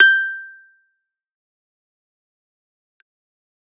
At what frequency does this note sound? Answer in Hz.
1568 Hz